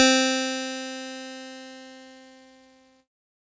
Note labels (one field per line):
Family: keyboard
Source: electronic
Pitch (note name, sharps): C4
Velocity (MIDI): 50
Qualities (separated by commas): bright, distorted